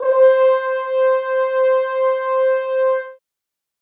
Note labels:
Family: brass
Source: acoustic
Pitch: C5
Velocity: 100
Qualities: reverb

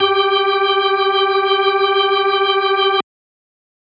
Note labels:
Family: organ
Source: electronic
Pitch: G4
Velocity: 75

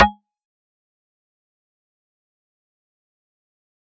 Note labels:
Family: mallet percussion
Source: electronic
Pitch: G#3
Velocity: 100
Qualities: fast decay, percussive

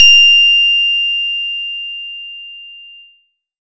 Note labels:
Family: guitar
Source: acoustic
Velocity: 50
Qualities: bright

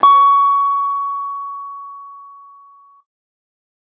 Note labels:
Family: guitar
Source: electronic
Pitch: C#6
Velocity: 50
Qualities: distorted

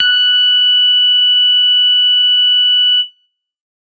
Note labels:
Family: bass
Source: synthesizer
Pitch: F#6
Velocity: 75

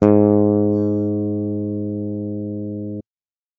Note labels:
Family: bass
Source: electronic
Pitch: G#2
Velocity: 127

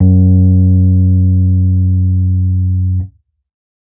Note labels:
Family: keyboard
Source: electronic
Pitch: F#2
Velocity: 75

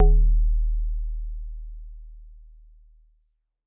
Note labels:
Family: mallet percussion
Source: acoustic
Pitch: D#1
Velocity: 25

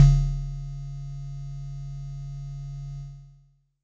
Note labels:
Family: mallet percussion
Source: acoustic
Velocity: 25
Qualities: distorted

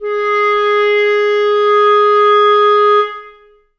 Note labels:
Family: reed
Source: acoustic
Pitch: G#4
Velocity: 100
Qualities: long release, reverb

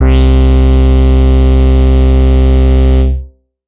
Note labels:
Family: bass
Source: synthesizer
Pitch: C2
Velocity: 50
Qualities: distorted

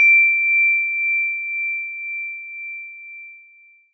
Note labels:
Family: mallet percussion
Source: acoustic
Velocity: 100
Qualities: bright, long release

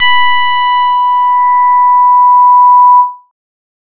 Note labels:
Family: bass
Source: synthesizer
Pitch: B5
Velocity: 127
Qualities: bright, distorted

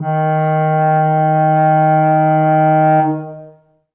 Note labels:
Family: flute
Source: acoustic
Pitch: D#3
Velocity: 127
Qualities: long release, reverb

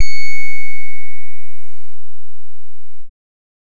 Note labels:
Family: bass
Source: synthesizer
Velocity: 127

